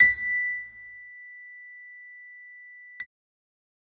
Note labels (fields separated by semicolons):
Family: keyboard; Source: electronic; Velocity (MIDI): 127; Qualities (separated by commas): bright